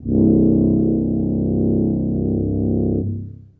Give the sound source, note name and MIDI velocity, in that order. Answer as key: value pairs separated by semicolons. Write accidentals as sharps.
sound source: acoustic; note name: C1; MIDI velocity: 25